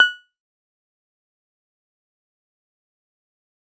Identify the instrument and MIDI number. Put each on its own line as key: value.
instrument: synthesizer guitar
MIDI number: 90